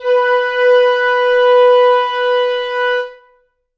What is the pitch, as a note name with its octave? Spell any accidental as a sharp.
B4